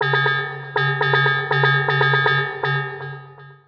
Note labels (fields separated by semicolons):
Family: mallet percussion; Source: synthesizer; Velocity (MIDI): 25; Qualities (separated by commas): long release, multiphonic, tempo-synced